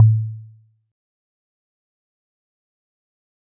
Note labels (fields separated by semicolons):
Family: mallet percussion; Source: acoustic; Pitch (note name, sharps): A2; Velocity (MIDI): 25; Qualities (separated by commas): fast decay, percussive